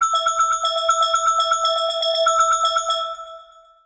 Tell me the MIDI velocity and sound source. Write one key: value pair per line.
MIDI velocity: 75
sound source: synthesizer